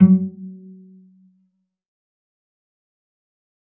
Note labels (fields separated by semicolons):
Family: string; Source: acoustic; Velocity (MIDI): 25; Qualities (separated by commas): dark, fast decay, percussive, reverb